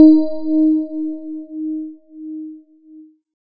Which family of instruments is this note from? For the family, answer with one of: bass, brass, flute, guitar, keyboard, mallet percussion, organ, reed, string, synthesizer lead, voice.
keyboard